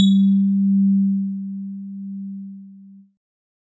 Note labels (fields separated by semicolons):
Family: keyboard; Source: electronic; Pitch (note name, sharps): G3; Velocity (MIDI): 127; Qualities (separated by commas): multiphonic